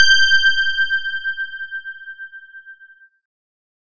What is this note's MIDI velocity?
127